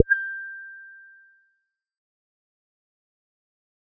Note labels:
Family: bass; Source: synthesizer; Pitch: G6; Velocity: 100; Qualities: fast decay

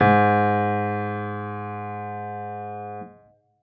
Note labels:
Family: keyboard; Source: acoustic; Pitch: G#2; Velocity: 50

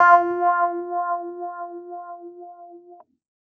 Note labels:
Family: keyboard; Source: electronic; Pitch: F4; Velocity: 50

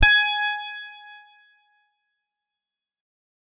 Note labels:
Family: guitar; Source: electronic; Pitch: G#5; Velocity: 127; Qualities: bright

